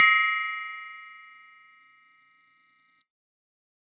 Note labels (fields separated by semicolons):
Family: mallet percussion; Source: electronic; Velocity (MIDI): 100